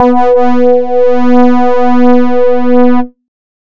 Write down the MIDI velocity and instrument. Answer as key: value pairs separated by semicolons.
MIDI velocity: 50; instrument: synthesizer bass